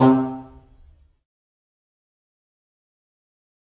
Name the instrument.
acoustic reed instrument